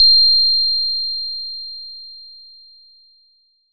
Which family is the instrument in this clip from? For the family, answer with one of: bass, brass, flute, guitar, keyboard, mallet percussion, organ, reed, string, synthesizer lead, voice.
bass